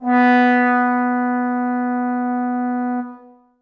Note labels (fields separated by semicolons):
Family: brass; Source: acoustic; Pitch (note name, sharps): B3; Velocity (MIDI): 127; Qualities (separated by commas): bright, reverb